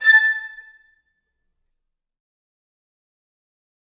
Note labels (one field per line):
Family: reed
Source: acoustic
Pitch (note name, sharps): A6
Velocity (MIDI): 50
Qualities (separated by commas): fast decay, percussive, reverb